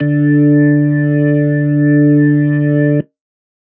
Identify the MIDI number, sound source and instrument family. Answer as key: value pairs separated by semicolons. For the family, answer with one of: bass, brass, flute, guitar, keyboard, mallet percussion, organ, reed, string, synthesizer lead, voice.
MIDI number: 50; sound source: electronic; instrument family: organ